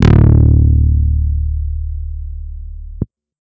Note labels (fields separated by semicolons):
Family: guitar; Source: electronic; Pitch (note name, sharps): D1; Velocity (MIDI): 75; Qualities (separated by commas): bright, distorted